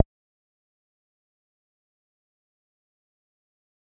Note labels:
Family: bass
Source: synthesizer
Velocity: 25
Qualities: fast decay, percussive

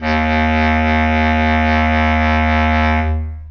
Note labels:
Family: reed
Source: acoustic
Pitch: D#2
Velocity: 75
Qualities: long release, reverb

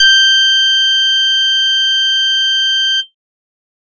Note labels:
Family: bass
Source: synthesizer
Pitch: G6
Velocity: 25

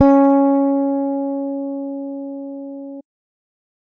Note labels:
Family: bass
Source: electronic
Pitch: C#4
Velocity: 127

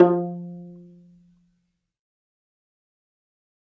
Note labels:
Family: string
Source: acoustic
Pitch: F3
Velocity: 25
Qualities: dark, fast decay, percussive, reverb

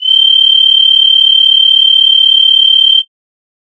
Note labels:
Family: flute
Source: synthesizer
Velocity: 50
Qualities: bright

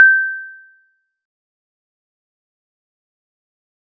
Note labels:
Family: mallet percussion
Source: acoustic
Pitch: G6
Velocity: 25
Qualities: fast decay, percussive

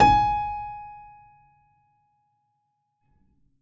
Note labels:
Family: keyboard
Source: acoustic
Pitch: G#5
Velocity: 127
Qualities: reverb

